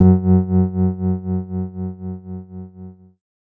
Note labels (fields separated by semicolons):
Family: keyboard; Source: electronic; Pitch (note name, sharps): F#2; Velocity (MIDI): 50; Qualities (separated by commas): dark